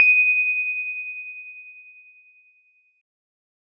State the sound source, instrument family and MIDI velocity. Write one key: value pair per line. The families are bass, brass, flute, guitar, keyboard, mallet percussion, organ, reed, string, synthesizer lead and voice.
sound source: electronic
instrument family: keyboard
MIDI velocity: 50